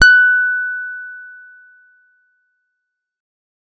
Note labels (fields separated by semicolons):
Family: guitar; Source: electronic; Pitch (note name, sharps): F#6; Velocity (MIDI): 25